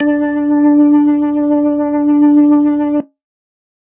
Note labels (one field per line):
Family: organ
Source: electronic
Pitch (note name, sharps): D4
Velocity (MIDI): 127